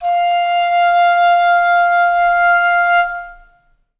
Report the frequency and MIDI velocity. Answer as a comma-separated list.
698.5 Hz, 25